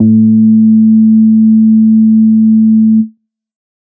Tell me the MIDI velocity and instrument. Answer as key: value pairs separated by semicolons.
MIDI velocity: 25; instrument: synthesizer bass